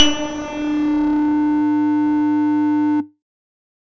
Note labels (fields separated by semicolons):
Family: bass; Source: synthesizer; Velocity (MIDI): 75; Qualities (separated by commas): distorted